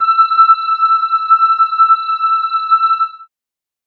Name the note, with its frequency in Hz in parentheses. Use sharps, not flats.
E6 (1319 Hz)